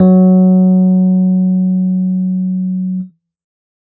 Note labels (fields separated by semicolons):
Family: keyboard; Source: electronic; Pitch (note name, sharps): F#3; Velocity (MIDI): 75; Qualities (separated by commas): dark